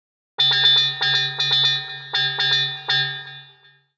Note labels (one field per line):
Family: mallet percussion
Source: synthesizer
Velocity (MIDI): 100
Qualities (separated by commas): long release, multiphonic, tempo-synced